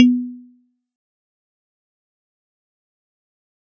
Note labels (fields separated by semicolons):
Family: mallet percussion; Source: acoustic; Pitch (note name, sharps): B3; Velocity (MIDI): 50; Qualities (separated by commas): fast decay, percussive